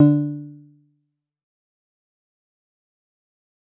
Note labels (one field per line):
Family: guitar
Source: synthesizer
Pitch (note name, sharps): D3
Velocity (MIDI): 50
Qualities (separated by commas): dark, fast decay, percussive